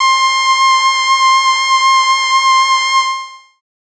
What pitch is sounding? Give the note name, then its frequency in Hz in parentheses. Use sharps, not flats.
C6 (1047 Hz)